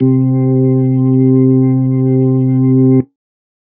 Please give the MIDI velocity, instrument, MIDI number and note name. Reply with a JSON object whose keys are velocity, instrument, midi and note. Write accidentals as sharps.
{"velocity": 50, "instrument": "electronic organ", "midi": 48, "note": "C3"}